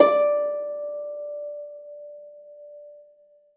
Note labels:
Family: string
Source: acoustic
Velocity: 50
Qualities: reverb

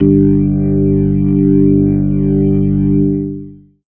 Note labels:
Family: organ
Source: electronic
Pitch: G1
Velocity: 25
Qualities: distorted, long release

